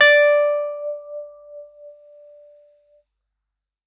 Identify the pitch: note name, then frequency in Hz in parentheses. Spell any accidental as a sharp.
D5 (587.3 Hz)